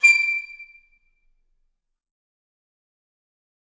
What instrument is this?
acoustic reed instrument